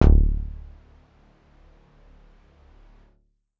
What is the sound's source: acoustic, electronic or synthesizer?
electronic